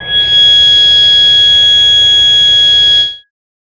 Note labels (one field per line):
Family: bass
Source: synthesizer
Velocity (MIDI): 127